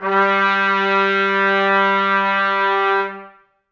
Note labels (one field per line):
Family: brass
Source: acoustic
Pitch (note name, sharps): G3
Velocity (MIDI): 100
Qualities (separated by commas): reverb